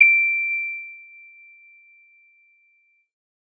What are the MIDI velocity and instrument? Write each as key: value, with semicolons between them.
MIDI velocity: 75; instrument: electronic keyboard